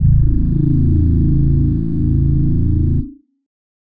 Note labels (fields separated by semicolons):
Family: voice; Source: synthesizer; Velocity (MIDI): 50; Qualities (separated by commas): multiphonic